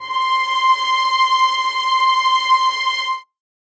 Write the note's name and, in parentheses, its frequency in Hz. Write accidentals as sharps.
C6 (1047 Hz)